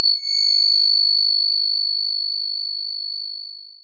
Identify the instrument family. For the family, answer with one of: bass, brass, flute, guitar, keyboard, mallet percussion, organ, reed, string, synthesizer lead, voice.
mallet percussion